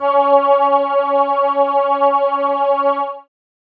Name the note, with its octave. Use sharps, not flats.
C#4